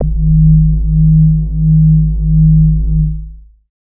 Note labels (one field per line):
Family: bass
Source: synthesizer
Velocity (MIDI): 50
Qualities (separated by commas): distorted, long release, multiphonic